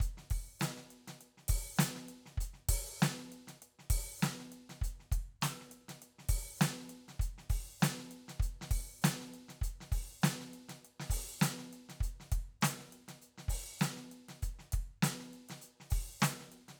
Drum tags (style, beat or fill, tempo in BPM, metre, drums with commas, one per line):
funk
beat
100 BPM
4/4
closed hi-hat, open hi-hat, hi-hat pedal, snare, kick